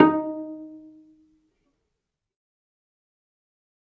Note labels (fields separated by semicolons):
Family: string; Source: acoustic; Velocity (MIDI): 127; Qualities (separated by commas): fast decay, reverb